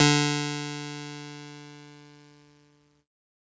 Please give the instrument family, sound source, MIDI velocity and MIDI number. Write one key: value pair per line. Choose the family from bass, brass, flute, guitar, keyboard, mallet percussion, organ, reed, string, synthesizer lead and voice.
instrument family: keyboard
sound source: electronic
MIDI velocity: 50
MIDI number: 50